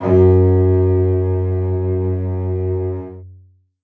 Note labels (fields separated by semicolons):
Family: string; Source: acoustic; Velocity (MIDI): 127; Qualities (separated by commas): reverb